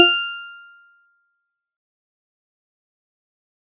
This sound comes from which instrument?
acoustic mallet percussion instrument